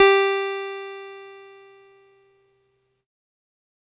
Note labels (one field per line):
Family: keyboard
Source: electronic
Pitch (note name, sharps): G4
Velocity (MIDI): 75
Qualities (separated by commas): bright, distorted